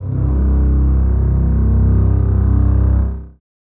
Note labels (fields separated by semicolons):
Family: string; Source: acoustic; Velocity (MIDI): 127; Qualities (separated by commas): reverb